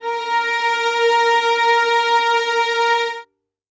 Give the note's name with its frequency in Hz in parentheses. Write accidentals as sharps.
A#4 (466.2 Hz)